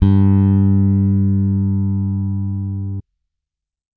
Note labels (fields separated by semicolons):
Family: bass; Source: electronic; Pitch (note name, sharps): G2; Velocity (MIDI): 50